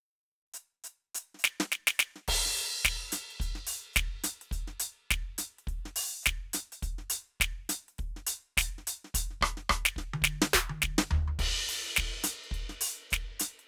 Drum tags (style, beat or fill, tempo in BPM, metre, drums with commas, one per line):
soul
beat
105 BPM
4/4
crash, ride, closed hi-hat, open hi-hat, hi-hat pedal, snare, cross-stick, high tom, floor tom, kick